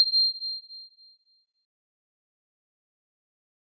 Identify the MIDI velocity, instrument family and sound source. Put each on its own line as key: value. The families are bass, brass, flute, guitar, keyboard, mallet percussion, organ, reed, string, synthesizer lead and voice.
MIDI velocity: 25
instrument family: mallet percussion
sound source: acoustic